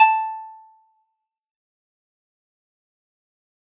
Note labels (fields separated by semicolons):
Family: guitar; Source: acoustic; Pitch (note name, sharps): A5; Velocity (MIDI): 127; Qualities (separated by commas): fast decay, percussive